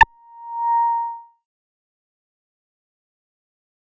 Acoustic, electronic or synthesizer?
synthesizer